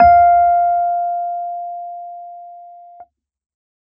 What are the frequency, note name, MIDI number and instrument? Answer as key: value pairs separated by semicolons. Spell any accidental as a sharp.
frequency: 698.5 Hz; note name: F5; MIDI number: 77; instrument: electronic keyboard